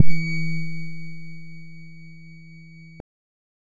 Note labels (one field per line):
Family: bass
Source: synthesizer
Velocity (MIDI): 50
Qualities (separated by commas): dark, distorted, non-linear envelope